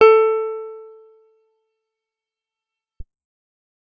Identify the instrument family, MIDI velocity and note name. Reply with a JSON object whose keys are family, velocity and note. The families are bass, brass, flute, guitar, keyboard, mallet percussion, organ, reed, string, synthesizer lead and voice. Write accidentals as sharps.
{"family": "guitar", "velocity": 50, "note": "A4"}